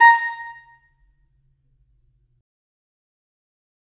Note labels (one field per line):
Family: reed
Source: acoustic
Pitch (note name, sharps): A#5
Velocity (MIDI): 75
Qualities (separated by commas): fast decay, percussive, reverb